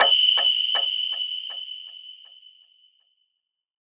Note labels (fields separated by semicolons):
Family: synthesizer lead; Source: synthesizer; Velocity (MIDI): 100; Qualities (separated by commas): bright, non-linear envelope, reverb